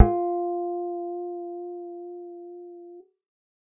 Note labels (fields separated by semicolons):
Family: bass; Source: synthesizer; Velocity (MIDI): 50; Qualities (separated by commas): dark, reverb